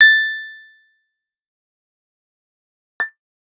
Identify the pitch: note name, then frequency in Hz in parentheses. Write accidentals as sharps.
A6 (1760 Hz)